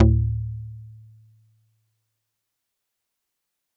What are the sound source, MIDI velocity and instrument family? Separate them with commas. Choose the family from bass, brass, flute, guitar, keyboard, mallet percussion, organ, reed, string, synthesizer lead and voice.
acoustic, 100, mallet percussion